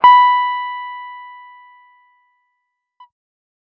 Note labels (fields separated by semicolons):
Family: guitar; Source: electronic; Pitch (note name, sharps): B5; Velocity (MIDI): 25